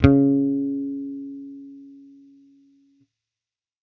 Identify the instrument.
electronic bass